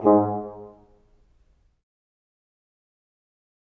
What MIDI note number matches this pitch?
44